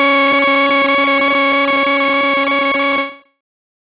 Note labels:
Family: bass; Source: synthesizer; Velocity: 127; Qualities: bright, distorted, non-linear envelope

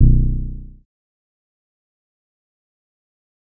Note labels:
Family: synthesizer lead; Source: synthesizer; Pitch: B0; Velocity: 50; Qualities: distorted, fast decay

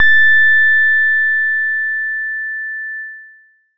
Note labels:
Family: bass; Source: synthesizer; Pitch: A6; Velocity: 50; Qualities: distorted

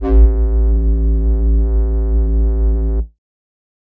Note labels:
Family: flute; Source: synthesizer; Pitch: A1; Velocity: 50; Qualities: distorted

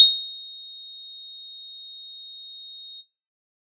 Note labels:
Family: bass; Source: synthesizer; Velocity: 100; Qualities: bright

